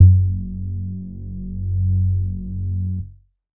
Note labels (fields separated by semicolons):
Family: keyboard; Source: electronic; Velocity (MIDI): 75; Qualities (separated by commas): dark, distorted